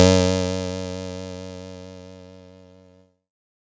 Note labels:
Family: keyboard; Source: electronic; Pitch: F#2; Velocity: 25; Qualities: bright

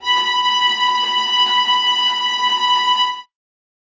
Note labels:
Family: string; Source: acoustic; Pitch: B5; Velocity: 100; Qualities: bright, non-linear envelope, reverb

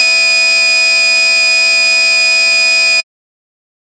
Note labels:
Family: bass; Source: synthesizer; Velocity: 127; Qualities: bright, distorted

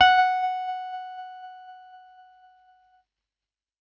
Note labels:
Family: keyboard; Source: electronic; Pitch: F#5; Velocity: 127; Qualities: distorted, tempo-synced

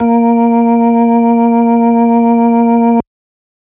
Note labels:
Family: organ; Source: electronic; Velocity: 127

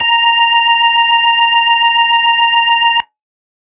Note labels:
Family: organ; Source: electronic; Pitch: A#5; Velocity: 25

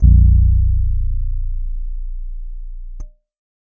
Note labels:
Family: keyboard; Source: electronic; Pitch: A#0; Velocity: 75

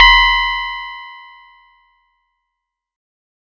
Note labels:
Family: mallet percussion; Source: acoustic; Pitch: F1; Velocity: 127; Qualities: bright, fast decay

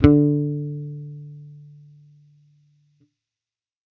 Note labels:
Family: bass; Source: electronic; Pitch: D3; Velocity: 75

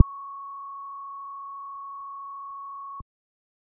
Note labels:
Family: bass; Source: synthesizer; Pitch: C#6; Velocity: 127; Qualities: dark

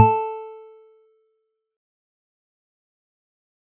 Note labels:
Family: mallet percussion; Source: acoustic; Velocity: 100; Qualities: fast decay, percussive

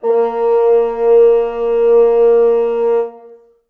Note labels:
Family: reed; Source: acoustic; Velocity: 75; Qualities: reverb

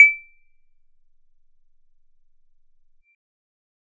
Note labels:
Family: bass; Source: synthesizer; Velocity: 50; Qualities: percussive

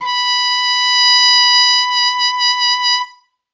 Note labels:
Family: brass; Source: acoustic; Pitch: B5; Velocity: 25

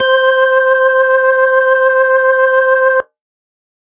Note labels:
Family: organ; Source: electronic; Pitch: C5; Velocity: 127

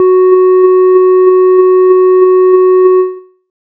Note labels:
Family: bass; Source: synthesizer; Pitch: F#4; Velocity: 25

